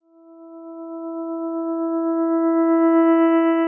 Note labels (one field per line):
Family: guitar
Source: electronic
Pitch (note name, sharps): E4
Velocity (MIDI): 127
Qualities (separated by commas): dark, long release